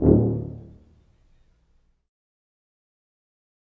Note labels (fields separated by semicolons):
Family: brass; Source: acoustic; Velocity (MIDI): 50; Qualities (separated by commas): dark, fast decay, reverb